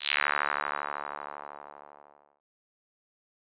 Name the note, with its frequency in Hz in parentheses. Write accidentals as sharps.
D2 (73.42 Hz)